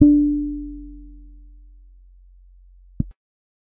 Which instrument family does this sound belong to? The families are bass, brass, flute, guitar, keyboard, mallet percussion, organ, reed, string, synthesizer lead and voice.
bass